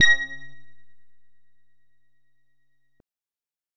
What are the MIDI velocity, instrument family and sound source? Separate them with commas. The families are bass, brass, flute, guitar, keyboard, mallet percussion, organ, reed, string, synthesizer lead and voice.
75, bass, synthesizer